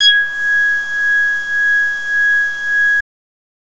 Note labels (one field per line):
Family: bass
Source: synthesizer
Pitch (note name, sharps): G#6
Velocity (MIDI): 127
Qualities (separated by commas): distorted